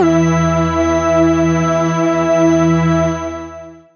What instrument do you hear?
synthesizer lead